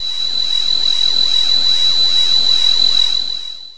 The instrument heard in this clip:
synthesizer voice